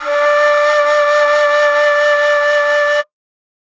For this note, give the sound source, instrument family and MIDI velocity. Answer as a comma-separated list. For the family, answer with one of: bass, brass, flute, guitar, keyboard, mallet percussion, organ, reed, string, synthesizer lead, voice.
acoustic, flute, 75